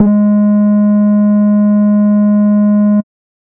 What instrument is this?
synthesizer bass